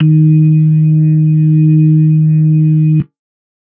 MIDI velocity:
75